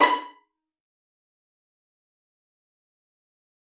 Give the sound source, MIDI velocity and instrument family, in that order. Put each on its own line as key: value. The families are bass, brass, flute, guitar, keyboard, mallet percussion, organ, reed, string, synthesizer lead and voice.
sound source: acoustic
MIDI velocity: 25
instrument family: string